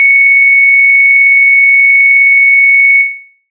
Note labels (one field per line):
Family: bass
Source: synthesizer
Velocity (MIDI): 100